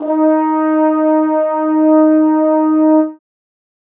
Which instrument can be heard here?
acoustic brass instrument